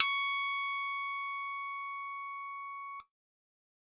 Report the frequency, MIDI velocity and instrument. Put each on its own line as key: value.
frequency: 1109 Hz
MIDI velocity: 100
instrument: electronic keyboard